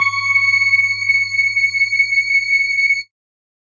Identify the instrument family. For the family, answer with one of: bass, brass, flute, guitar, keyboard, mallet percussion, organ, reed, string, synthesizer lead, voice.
mallet percussion